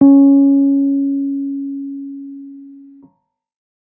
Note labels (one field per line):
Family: keyboard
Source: electronic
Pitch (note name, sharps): C#4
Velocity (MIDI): 25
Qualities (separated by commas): dark